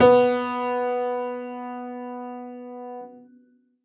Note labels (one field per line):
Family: keyboard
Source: acoustic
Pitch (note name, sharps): B3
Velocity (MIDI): 127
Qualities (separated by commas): reverb